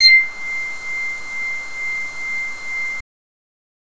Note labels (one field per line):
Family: bass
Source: synthesizer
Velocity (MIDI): 100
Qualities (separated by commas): distorted